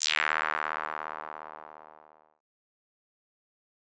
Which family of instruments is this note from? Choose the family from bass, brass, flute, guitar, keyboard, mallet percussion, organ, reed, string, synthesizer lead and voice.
bass